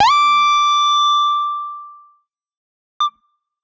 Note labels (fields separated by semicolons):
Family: guitar; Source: electronic; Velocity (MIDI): 127; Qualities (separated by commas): fast decay